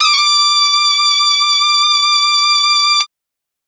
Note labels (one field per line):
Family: reed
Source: acoustic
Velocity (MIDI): 127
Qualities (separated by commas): reverb